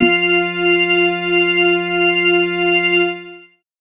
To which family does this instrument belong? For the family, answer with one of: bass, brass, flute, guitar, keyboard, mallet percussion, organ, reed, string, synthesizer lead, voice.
organ